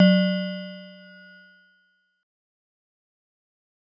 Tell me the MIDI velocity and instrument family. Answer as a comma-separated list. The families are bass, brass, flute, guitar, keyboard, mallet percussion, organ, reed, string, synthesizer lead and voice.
127, mallet percussion